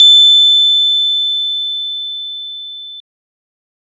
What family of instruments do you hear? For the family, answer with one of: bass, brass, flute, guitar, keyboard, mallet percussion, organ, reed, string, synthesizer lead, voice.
organ